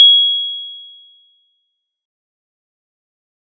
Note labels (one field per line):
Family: mallet percussion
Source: acoustic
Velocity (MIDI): 75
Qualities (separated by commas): bright, fast decay